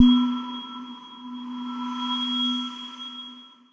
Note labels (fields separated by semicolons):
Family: mallet percussion; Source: electronic; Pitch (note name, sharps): B3; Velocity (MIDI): 75; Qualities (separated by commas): bright, non-linear envelope